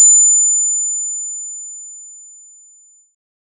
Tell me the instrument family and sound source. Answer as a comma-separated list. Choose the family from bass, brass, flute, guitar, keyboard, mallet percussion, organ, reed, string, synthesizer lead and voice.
bass, synthesizer